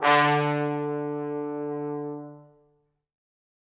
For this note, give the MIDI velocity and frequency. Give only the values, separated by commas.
100, 146.8 Hz